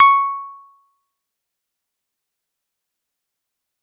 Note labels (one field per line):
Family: keyboard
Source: electronic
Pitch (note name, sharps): C#6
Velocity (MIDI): 127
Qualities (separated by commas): fast decay, percussive